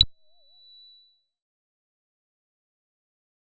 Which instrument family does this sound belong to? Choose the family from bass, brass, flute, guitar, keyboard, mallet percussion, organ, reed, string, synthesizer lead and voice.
bass